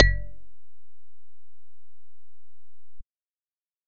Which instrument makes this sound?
synthesizer bass